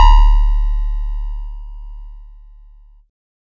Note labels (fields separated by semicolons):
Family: keyboard; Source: electronic; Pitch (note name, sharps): D1; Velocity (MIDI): 127; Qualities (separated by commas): bright, distorted